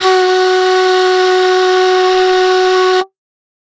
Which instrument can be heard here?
acoustic flute